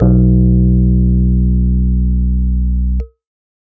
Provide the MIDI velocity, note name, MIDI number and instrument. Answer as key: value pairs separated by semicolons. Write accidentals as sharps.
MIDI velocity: 25; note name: B1; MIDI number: 35; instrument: electronic keyboard